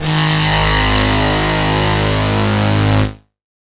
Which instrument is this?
electronic guitar